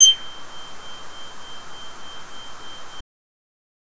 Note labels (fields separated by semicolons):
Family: bass; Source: synthesizer; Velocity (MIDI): 127; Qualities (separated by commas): bright, distorted